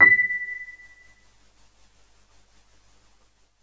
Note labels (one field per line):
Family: keyboard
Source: electronic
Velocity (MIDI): 25